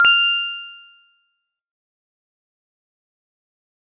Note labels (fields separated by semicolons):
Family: mallet percussion; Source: acoustic; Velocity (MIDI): 100; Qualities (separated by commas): fast decay, multiphonic